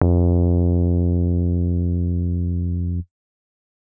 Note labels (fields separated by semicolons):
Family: keyboard; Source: electronic; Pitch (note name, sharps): F2; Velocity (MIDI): 100; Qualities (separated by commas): distorted